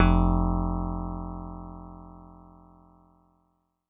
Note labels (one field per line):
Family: guitar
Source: synthesizer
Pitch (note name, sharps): F1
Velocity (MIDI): 100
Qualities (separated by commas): dark